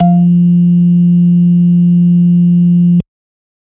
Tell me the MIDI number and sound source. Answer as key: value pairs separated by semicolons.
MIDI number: 53; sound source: electronic